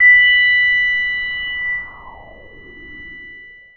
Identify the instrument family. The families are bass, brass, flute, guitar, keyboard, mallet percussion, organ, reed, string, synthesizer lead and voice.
synthesizer lead